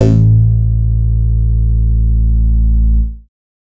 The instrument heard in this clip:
synthesizer bass